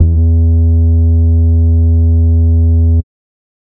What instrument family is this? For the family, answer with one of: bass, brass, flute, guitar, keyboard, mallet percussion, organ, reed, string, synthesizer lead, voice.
bass